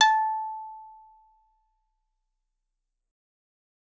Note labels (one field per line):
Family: guitar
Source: acoustic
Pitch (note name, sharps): A5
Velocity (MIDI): 127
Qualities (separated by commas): fast decay